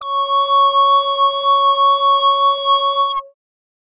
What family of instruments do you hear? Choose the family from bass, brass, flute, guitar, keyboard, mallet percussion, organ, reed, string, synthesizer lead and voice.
bass